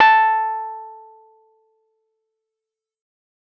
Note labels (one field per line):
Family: keyboard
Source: electronic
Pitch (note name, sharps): A5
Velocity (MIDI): 127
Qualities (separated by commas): fast decay